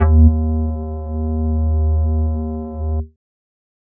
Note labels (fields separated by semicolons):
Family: flute; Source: synthesizer; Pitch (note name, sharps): D#2; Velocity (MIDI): 75